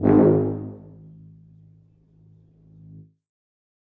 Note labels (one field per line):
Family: brass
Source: acoustic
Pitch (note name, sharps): G#1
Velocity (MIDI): 25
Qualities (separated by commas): bright, reverb